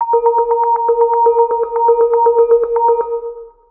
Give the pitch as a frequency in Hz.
466.2 Hz